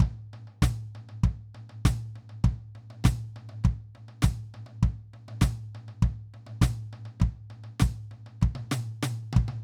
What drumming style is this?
rock